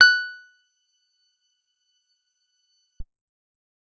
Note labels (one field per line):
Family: guitar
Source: acoustic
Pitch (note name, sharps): F#6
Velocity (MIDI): 75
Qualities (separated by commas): percussive